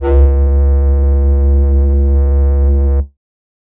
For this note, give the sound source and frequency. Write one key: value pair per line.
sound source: synthesizer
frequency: 69.3 Hz